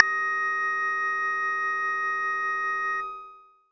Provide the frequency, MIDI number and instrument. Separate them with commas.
622.3 Hz, 75, synthesizer bass